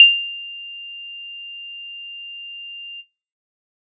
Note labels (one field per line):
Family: bass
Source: synthesizer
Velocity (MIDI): 127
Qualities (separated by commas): bright